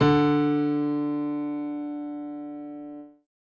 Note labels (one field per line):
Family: keyboard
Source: acoustic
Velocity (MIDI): 100